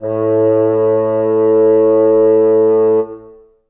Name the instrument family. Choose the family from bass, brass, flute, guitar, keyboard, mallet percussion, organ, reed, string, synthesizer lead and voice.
reed